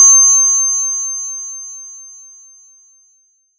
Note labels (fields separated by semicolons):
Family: mallet percussion; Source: acoustic; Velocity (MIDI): 25; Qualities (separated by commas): bright